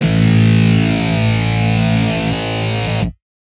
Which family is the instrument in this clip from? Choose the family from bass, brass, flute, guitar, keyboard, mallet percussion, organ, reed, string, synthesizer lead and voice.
guitar